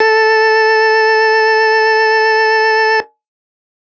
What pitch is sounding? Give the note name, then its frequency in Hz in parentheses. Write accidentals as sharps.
A4 (440 Hz)